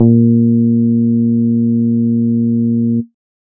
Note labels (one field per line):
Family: bass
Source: synthesizer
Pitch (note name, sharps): A#2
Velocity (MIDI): 25